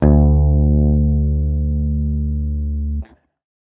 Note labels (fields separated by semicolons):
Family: guitar; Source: electronic; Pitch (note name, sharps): D2; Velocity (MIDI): 127